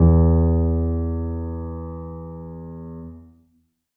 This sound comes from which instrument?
acoustic keyboard